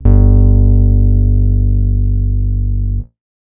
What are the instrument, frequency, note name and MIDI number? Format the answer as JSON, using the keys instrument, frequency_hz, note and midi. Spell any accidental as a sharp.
{"instrument": "acoustic guitar", "frequency_hz": 49, "note": "G1", "midi": 31}